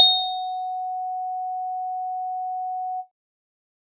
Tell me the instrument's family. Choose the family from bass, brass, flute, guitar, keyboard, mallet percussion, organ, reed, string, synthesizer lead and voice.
keyboard